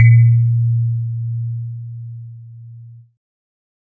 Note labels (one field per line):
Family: keyboard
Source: electronic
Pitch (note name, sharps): A#2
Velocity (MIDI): 100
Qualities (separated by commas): multiphonic